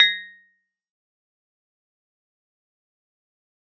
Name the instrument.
electronic keyboard